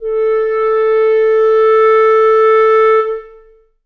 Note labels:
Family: reed; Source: acoustic; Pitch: A4; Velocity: 50; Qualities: long release, reverb

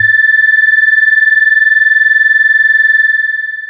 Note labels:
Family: bass; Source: synthesizer; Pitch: A6; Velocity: 50; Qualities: long release

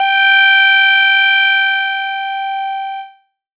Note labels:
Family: keyboard; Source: electronic; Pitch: G5; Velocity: 50; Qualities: distorted, multiphonic

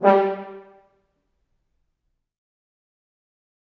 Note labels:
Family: brass; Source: acoustic; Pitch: G3; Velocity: 100; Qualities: fast decay, percussive, reverb

